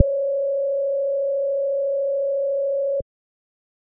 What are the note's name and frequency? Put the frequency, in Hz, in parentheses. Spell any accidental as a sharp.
C#5 (554.4 Hz)